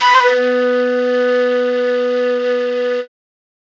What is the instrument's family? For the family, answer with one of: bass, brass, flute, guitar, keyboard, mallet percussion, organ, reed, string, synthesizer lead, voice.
flute